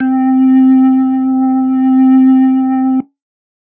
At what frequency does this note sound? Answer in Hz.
261.6 Hz